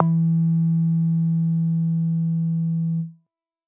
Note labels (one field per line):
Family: bass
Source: synthesizer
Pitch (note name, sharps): E3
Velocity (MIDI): 25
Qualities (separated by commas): distorted